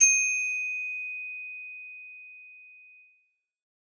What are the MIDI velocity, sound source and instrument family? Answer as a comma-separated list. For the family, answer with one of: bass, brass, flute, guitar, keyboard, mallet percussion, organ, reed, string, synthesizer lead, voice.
25, synthesizer, bass